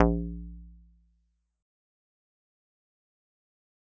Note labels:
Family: mallet percussion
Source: acoustic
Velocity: 75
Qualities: fast decay

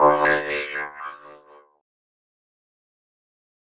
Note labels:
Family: keyboard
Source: electronic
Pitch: D2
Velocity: 127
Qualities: distorted, fast decay, non-linear envelope

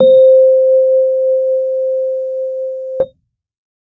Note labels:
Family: keyboard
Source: electronic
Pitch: C5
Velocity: 25

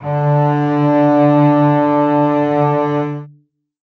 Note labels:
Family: string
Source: acoustic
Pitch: D3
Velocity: 75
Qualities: reverb

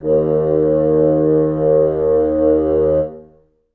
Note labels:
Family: reed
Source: acoustic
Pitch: D#2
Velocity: 25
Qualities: reverb

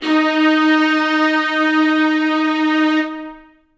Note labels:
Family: string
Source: acoustic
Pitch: D#4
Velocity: 127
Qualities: long release, reverb

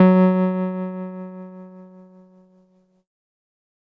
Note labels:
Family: keyboard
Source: electronic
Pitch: F#3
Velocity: 50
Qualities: distorted

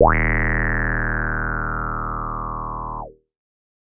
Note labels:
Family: bass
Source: synthesizer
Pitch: D#1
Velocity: 100

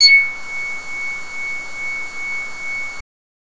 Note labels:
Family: bass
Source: synthesizer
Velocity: 50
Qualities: distorted

